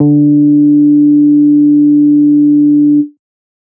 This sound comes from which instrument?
synthesizer bass